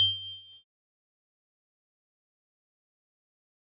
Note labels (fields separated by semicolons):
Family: keyboard; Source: electronic; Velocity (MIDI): 127; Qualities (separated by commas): bright, fast decay, percussive, reverb